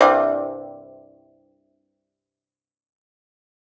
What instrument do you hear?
acoustic guitar